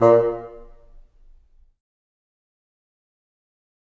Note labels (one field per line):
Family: reed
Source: acoustic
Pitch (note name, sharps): A#2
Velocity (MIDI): 75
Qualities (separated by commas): fast decay, percussive, reverb